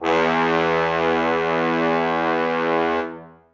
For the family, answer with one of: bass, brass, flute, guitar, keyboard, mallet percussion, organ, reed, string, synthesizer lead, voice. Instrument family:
brass